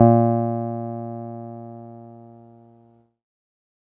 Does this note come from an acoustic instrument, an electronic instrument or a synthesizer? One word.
electronic